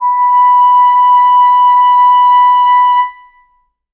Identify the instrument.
acoustic reed instrument